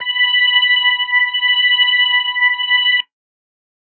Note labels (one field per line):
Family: organ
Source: electronic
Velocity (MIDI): 75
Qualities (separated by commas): distorted